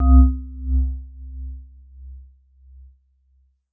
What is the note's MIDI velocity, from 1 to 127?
50